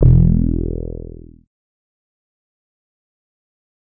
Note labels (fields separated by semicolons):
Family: bass; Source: synthesizer; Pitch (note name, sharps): E1; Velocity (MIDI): 127; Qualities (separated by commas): distorted, fast decay